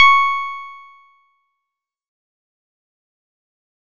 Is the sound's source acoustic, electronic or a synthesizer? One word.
synthesizer